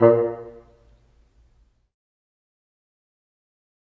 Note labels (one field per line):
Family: reed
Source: acoustic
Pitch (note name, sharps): A#2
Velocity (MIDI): 25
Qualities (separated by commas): fast decay, percussive, reverb